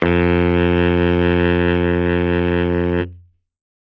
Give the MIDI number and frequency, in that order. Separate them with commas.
41, 87.31 Hz